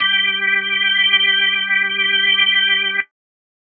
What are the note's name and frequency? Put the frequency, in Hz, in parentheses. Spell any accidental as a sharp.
G3 (196 Hz)